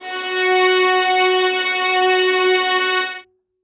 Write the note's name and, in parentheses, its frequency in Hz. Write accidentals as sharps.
F#4 (370 Hz)